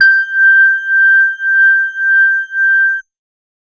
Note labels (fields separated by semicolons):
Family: organ; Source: electronic; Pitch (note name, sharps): G6; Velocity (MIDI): 25; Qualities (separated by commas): distorted